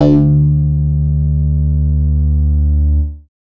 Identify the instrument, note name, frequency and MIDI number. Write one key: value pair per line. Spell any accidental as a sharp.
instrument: synthesizer bass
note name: D2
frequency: 73.42 Hz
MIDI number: 38